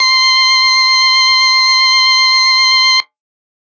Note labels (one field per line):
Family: organ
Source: electronic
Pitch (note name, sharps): C6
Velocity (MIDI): 127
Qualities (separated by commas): bright, distorted